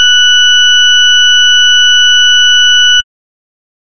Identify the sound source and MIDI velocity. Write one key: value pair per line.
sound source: synthesizer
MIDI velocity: 127